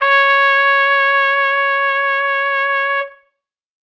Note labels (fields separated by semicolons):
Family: brass; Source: acoustic; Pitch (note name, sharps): C#5; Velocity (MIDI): 75